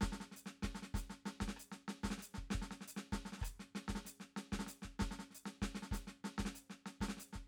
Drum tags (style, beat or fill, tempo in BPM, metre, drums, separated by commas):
maracatu, beat, 96 BPM, 4/4, hi-hat pedal, snare, cross-stick, kick